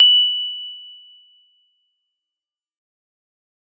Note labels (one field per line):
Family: mallet percussion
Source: acoustic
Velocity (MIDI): 50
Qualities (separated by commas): bright, fast decay